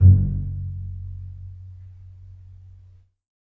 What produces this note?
acoustic string instrument